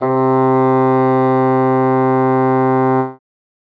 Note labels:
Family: reed; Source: acoustic; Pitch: C3; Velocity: 100

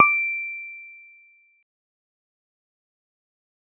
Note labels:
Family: guitar; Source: synthesizer; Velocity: 25; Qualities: fast decay

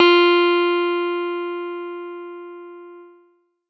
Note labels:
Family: keyboard; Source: electronic; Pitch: F4; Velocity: 100; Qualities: distorted

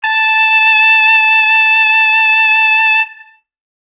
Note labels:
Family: brass; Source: acoustic; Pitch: A5; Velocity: 127; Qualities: bright, distorted

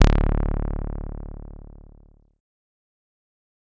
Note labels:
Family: bass; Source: synthesizer; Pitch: D1; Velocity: 100; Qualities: distorted, fast decay

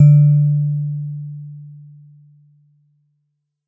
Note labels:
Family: mallet percussion; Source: acoustic; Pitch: D3; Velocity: 50

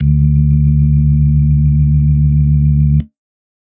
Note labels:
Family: organ; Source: electronic; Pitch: D2; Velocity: 100; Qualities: dark, reverb

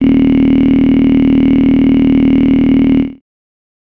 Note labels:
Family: voice; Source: synthesizer; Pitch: D#1; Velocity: 100; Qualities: bright

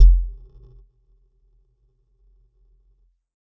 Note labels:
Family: mallet percussion; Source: electronic; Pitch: F1; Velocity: 25; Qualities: dark, non-linear envelope, percussive

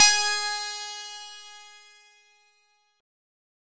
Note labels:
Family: synthesizer lead; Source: synthesizer; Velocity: 100; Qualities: bright, distorted

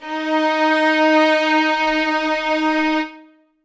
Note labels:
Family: string; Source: acoustic; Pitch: D#4; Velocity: 75; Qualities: reverb

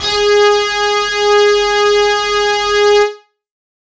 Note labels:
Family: guitar; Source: electronic; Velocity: 100; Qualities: distorted

